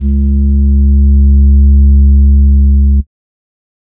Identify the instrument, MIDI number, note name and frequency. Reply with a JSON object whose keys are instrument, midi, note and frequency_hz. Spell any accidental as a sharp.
{"instrument": "synthesizer flute", "midi": 37, "note": "C#2", "frequency_hz": 69.3}